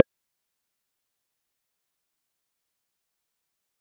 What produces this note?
electronic mallet percussion instrument